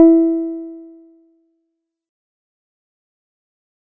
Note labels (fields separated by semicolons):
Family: guitar; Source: synthesizer; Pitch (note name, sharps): E4; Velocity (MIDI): 50; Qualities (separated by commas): dark, fast decay